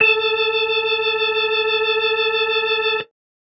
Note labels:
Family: organ; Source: electronic; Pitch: A4; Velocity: 100

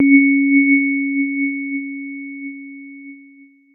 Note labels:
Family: keyboard; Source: electronic; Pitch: C#4; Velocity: 127; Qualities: long release

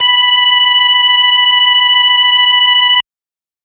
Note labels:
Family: organ; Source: electronic; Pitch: B5; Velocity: 75; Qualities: distorted

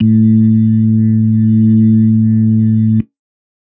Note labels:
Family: organ; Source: electronic; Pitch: A2; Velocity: 50

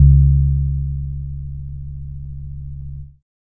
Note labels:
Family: keyboard; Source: electronic; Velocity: 75; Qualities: dark

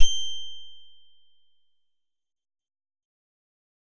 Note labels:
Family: guitar; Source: synthesizer; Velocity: 50; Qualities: bright, fast decay

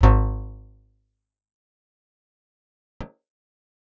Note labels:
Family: guitar; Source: acoustic; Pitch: G#1; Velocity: 100; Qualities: fast decay, percussive, reverb

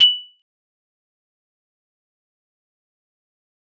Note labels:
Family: mallet percussion; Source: acoustic; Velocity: 25; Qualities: bright, fast decay, percussive

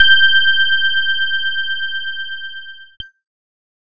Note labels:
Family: keyboard; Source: electronic; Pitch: G6; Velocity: 75; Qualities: distorted

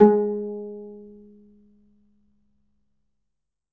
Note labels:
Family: guitar; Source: acoustic; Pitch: G#3; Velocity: 50; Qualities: reverb

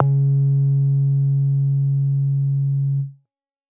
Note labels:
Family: bass; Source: synthesizer; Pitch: C#3; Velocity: 50; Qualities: distorted

